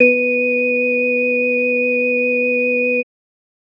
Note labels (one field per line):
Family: organ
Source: electronic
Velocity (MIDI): 100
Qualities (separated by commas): multiphonic